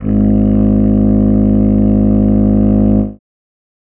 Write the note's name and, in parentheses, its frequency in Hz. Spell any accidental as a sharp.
G#1 (51.91 Hz)